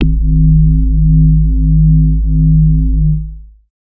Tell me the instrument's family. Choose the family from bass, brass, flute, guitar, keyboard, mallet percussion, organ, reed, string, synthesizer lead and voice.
bass